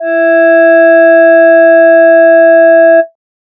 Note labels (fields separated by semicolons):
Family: voice; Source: synthesizer; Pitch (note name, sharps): E4; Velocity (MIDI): 100